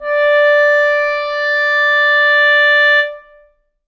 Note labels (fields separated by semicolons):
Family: reed; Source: acoustic; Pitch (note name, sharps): D5; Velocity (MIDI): 100; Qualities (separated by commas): reverb